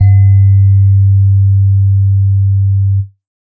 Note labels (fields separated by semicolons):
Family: keyboard; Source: electronic; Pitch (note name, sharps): G2; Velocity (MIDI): 50